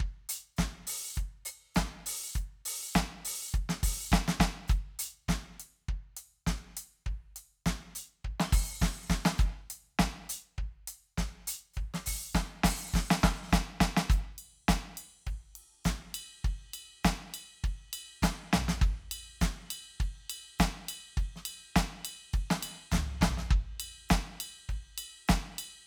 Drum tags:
rock, beat, 102 BPM, 4/4, crash, ride, ride bell, closed hi-hat, open hi-hat, hi-hat pedal, snare, mid tom, floor tom, kick

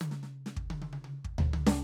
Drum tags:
Purdie shuffle, fill, 130 BPM, 4/4, hi-hat pedal, snare, high tom, floor tom, kick

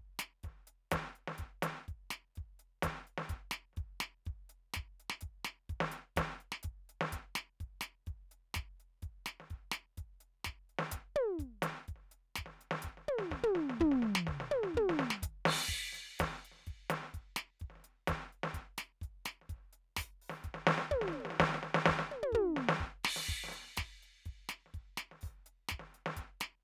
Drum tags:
reggae, beat, 126 BPM, 4/4, crash, closed hi-hat, open hi-hat, hi-hat pedal, snare, high tom, mid tom, floor tom, kick

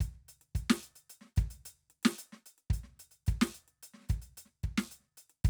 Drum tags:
prog rock, beat, 110 BPM, 5/4, closed hi-hat, snare, kick

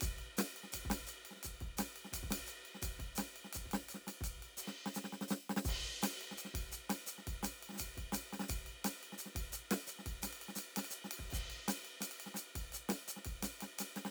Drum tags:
breakbeat, beat, 170 BPM, 4/4, ride, hi-hat pedal, snare, kick

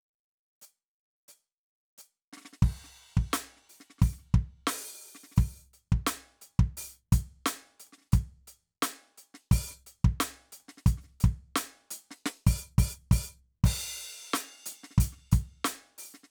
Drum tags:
rock, beat, 88 BPM, 4/4, crash, closed hi-hat, open hi-hat, hi-hat pedal, snare, kick

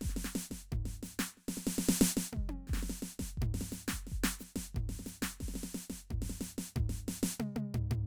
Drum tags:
samba, beat, 89 BPM, 4/4, hi-hat pedal, snare, high tom, mid tom, floor tom, kick

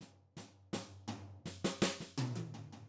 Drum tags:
soft pop, fill, 83 BPM, 4/4, open hi-hat, snare, high tom, mid tom, floor tom

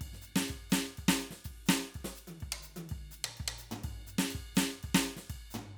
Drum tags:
calypso, beat, 124 BPM, 4/4, ride, ride bell, hi-hat pedal, percussion, snare, high tom, floor tom, kick

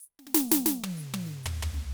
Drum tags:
Afro-Cuban bembé, fill, 122 BPM, 4/4, hi-hat pedal, snare, high tom, floor tom

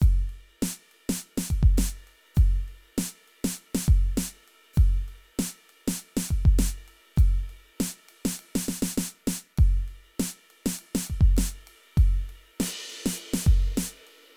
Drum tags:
rock, beat, 100 BPM, 4/4, ride, hi-hat pedal, snare, kick

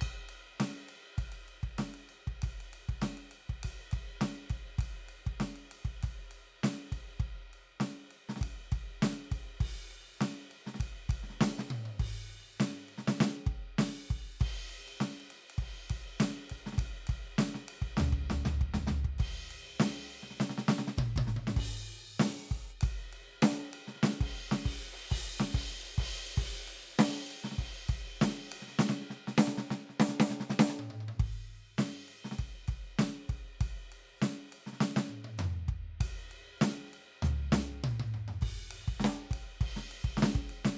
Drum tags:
rock, beat, 100 BPM, 4/4, crash, ride, ride bell, closed hi-hat, open hi-hat, hi-hat pedal, snare, cross-stick, high tom, mid tom, floor tom, kick

